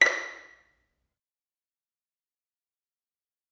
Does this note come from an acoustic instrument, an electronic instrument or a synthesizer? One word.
acoustic